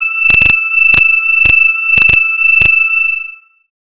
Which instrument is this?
synthesizer bass